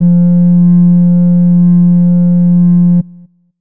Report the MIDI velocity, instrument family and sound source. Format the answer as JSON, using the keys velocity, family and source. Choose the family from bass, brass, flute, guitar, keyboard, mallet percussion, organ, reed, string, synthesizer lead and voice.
{"velocity": 127, "family": "flute", "source": "acoustic"}